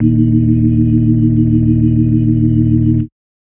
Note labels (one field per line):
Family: organ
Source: electronic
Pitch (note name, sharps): D#1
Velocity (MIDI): 25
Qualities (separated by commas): dark